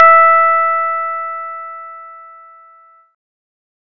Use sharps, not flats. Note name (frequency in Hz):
E5 (659.3 Hz)